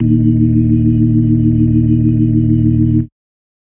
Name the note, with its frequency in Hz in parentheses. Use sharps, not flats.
D#1 (38.89 Hz)